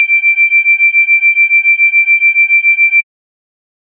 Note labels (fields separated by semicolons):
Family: bass; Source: synthesizer; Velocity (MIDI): 50; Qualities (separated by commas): distorted